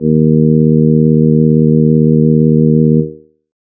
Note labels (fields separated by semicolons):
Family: reed; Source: synthesizer; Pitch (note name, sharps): D#2; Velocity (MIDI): 127